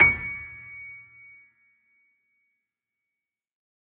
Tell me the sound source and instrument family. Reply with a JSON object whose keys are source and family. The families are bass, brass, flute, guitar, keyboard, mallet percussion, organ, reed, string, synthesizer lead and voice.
{"source": "acoustic", "family": "keyboard"}